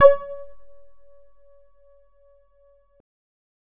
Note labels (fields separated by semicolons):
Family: bass; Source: synthesizer; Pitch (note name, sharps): C#5; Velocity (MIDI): 50; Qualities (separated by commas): dark, distorted, percussive